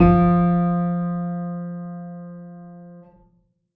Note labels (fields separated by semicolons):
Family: keyboard; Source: acoustic; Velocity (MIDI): 100; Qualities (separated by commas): reverb